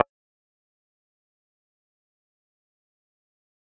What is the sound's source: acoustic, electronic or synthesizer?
synthesizer